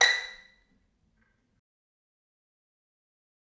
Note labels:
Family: string; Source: acoustic; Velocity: 127; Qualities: fast decay, percussive, reverb

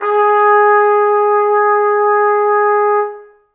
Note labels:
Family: brass; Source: acoustic; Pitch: G#4; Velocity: 25; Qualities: reverb

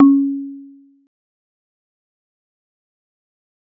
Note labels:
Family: mallet percussion; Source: acoustic; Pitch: C#4; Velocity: 25; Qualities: fast decay, percussive

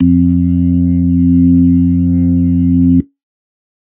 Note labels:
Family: organ; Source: electronic; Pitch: F2; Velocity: 75; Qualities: dark

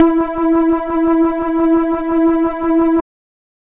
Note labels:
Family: bass; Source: synthesizer; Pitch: E4; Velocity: 127; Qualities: dark

